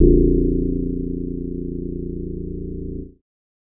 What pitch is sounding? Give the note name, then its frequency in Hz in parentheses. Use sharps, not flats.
A#0 (29.14 Hz)